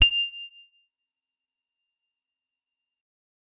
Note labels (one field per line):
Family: guitar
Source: electronic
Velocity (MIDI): 127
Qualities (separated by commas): bright, percussive